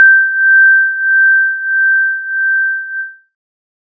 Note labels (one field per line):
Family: synthesizer lead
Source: synthesizer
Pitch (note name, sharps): G6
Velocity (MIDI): 50